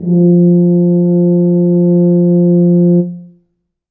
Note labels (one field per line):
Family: brass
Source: acoustic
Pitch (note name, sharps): F3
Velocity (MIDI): 25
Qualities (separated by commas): dark, reverb